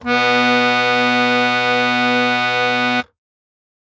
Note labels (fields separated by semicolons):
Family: keyboard; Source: acoustic; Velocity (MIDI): 100; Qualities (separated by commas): bright